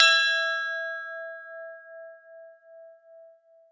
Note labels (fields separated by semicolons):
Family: mallet percussion; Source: acoustic; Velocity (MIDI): 50; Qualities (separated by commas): reverb